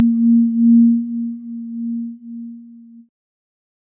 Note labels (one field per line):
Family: keyboard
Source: electronic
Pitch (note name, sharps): A#3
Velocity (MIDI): 127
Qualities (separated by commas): multiphonic